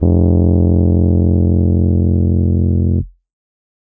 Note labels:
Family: keyboard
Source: electronic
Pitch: F1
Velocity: 100

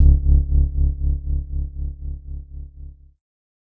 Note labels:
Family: keyboard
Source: electronic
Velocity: 75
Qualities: dark

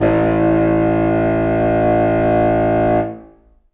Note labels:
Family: reed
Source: acoustic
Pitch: A1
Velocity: 75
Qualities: distorted, reverb

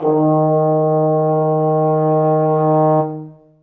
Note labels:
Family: brass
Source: acoustic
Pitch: D#3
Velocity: 50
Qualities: dark, reverb

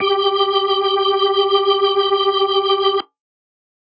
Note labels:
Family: organ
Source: electronic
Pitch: G4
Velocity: 25

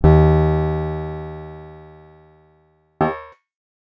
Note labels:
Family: guitar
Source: acoustic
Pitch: D#2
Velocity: 25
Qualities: distorted

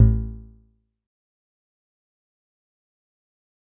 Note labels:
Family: guitar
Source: synthesizer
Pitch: A1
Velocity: 25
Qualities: dark, fast decay, percussive

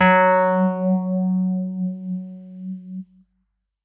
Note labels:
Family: keyboard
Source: electronic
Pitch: F#3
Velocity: 100

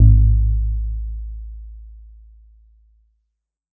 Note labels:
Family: guitar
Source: synthesizer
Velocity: 50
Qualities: dark

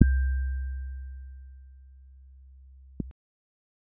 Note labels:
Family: keyboard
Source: electronic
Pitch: G6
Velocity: 25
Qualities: dark

